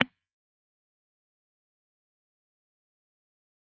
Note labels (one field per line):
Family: guitar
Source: electronic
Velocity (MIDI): 25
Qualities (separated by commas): distorted, fast decay, percussive